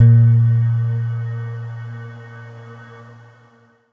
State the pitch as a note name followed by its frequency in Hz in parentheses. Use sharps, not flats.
A#2 (116.5 Hz)